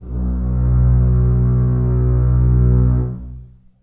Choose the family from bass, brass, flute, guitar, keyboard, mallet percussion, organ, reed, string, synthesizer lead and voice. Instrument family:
string